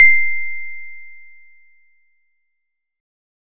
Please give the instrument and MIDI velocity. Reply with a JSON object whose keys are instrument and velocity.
{"instrument": "electronic keyboard", "velocity": 127}